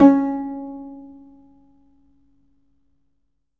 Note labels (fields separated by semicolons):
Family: guitar; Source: acoustic; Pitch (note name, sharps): C#4; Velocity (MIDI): 50; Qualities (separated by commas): reverb